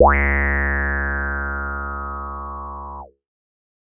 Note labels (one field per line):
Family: bass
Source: synthesizer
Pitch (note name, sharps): C#2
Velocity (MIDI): 100